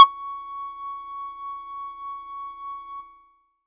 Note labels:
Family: bass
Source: synthesizer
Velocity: 25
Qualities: multiphonic

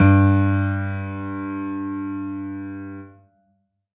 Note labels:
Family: keyboard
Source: acoustic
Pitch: G2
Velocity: 127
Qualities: reverb

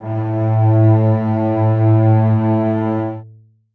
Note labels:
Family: string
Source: acoustic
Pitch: A2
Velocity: 50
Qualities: reverb

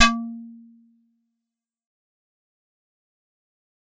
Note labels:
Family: keyboard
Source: acoustic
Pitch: A#3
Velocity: 127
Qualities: fast decay, percussive

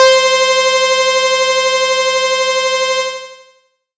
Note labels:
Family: bass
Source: synthesizer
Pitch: C5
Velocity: 127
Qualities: bright, distorted, long release

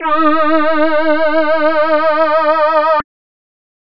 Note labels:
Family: voice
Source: synthesizer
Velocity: 100

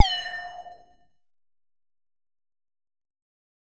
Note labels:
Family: bass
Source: synthesizer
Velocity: 75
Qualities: bright, distorted, percussive

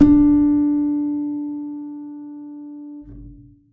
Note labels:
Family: keyboard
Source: acoustic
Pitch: D4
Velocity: 50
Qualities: dark, reverb

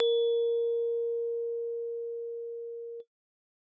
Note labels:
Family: keyboard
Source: acoustic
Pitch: A#4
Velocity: 25

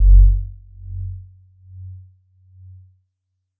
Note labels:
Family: mallet percussion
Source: electronic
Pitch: F#1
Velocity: 25

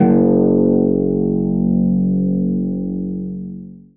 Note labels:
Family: string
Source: acoustic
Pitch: F#1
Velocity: 127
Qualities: long release, reverb

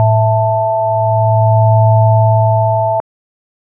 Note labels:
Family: organ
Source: electronic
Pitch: A2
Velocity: 100

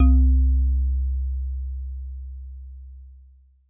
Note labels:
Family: mallet percussion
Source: acoustic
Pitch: C2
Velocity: 25

